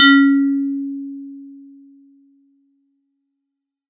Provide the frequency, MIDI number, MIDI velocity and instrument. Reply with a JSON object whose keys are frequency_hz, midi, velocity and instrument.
{"frequency_hz": 277.2, "midi": 61, "velocity": 127, "instrument": "acoustic mallet percussion instrument"}